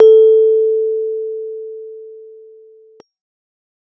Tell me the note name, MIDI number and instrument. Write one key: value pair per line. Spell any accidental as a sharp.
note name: A4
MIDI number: 69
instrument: electronic keyboard